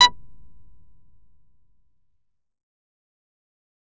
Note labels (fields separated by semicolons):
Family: bass; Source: synthesizer; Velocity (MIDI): 127; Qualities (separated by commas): fast decay